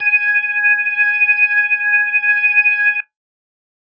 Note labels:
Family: organ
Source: electronic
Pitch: G#5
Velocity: 25

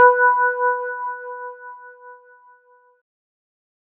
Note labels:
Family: keyboard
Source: electronic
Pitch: B4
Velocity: 100

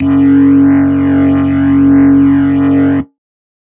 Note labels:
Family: organ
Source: electronic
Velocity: 100

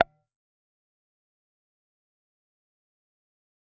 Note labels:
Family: guitar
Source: electronic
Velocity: 25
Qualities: fast decay, percussive

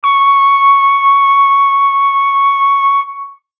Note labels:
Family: brass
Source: acoustic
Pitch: C#6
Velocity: 75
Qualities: distorted

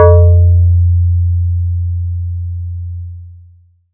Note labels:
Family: mallet percussion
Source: electronic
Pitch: F2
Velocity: 75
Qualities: long release, multiphonic

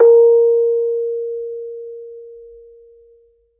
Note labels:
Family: mallet percussion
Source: acoustic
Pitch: A#4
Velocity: 25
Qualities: reverb

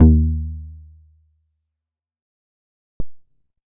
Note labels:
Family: bass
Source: synthesizer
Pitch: D#2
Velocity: 75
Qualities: dark, fast decay

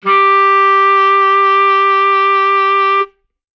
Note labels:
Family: reed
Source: acoustic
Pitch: G4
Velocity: 50

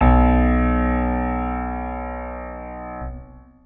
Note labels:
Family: organ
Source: electronic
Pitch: B1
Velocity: 75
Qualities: long release, reverb

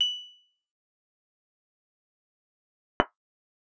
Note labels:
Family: guitar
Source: electronic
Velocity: 25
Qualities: bright, fast decay, percussive

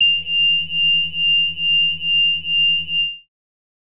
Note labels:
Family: bass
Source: synthesizer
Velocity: 25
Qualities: bright, distorted

